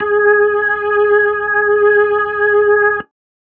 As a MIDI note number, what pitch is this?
68